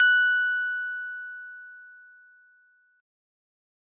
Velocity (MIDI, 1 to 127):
100